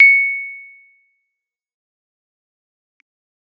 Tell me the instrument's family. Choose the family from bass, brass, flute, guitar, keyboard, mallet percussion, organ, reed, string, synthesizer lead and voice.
keyboard